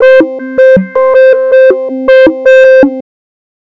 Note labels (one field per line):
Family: bass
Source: synthesizer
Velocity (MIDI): 127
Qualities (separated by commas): tempo-synced